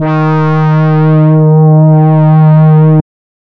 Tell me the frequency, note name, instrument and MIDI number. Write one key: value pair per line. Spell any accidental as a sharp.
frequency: 155.6 Hz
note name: D#3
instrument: synthesizer reed instrument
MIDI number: 51